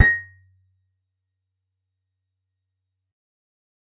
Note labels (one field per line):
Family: guitar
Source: acoustic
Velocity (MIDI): 75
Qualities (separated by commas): percussive